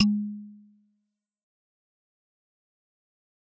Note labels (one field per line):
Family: mallet percussion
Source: acoustic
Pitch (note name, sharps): G#3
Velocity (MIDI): 50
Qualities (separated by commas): fast decay, percussive